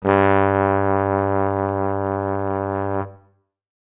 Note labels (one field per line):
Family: brass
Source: acoustic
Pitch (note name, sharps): G2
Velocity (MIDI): 50